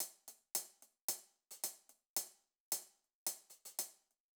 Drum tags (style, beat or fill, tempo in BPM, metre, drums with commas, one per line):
hip-hop
beat
110 BPM
4/4
closed hi-hat